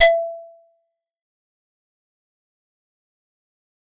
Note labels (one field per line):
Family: keyboard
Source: acoustic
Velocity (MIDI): 127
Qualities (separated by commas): fast decay, percussive